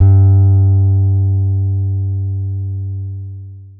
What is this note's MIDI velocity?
75